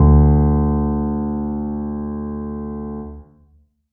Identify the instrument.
acoustic keyboard